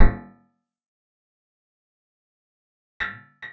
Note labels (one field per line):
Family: guitar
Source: acoustic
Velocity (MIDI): 127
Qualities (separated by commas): percussive, reverb